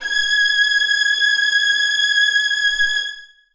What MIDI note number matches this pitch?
92